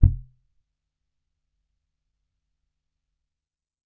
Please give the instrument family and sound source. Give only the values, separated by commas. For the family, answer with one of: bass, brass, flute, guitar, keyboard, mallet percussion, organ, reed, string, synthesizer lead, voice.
bass, electronic